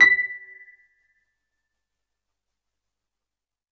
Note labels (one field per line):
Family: keyboard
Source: electronic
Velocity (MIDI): 127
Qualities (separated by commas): percussive